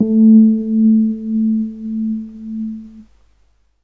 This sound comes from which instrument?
electronic keyboard